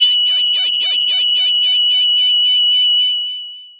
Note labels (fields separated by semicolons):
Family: voice; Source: synthesizer; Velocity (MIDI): 100; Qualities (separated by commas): bright, distorted, long release